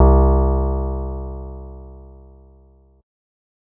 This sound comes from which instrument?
synthesizer bass